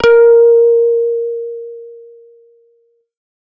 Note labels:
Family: bass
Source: synthesizer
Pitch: A#4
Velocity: 50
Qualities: distorted

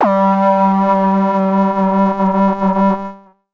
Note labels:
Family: synthesizer lead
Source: synthesizer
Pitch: G3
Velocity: 50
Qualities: distorted, multiphonic, non-linear envelope

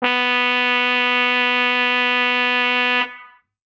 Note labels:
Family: brass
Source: acoustic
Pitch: B3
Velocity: 127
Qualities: bright

